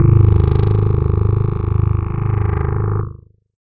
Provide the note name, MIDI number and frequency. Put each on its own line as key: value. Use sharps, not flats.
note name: G#0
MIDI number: 20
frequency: 25.96 Hz